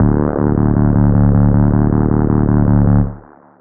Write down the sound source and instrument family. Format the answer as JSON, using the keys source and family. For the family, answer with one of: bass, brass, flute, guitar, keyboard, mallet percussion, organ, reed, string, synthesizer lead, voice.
{"source": "synthesizer", "family": "bass"}